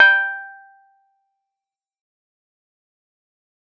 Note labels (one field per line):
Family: keyboard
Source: electronic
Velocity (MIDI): 75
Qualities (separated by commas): fast decay, percussive